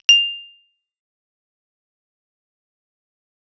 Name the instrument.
synthesizer bass